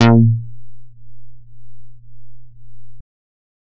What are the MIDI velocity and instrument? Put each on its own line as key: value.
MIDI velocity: 127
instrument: synthesizer bass